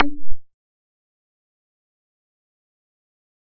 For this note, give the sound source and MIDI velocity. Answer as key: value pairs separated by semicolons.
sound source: synthesizer; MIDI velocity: 50